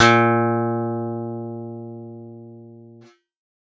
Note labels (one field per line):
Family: guitar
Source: synthesizer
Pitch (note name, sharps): A#2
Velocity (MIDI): 100